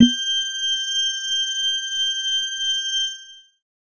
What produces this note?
electronic organ